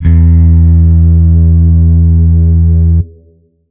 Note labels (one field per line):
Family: guitar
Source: electronic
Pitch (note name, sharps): E2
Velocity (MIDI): 50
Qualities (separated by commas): distorted